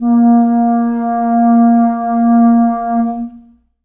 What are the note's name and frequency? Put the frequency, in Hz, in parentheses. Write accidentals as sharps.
A#3 (233.1 Hz)